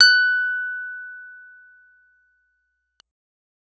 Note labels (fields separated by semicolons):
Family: keyboard; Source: electronic; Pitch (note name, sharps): F#6; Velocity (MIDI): 100